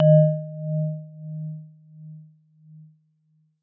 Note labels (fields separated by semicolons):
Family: mallet percussion; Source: acoustic; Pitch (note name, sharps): D#3; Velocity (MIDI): 75; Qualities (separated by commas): non-linear envelope